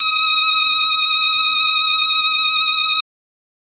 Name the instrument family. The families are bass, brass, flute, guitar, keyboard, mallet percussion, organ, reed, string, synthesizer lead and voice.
reed